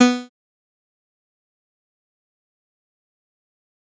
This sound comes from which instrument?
synthesizer bass